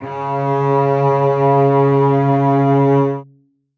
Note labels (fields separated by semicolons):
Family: string; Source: acoustic; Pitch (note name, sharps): C#3; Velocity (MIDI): 100; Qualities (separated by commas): reverb